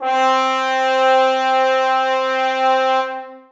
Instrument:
acoustic brass instrument